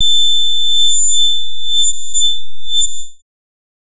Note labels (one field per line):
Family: bass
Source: synthesizer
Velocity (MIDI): 25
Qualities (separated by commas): bright, distorted, non-linear envelope